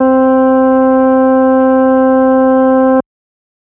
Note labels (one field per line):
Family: organ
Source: electronic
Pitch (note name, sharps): C4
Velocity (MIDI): 127